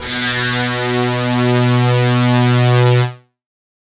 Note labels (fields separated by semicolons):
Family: guitar; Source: electronic; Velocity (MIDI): 75; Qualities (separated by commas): distorted